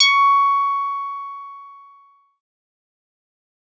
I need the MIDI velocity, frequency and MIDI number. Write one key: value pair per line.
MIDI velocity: 75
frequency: 1109 Hz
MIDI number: 85